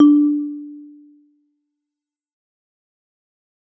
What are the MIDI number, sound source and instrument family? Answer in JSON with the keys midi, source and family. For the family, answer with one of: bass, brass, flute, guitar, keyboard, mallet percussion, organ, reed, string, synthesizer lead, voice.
{"midi": 62, "source": "acoustic", "family": "mallet percussion"}